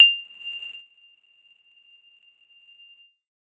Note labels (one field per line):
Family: mallet percussion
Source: electronic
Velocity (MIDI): 75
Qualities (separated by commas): bright, non-linear envelope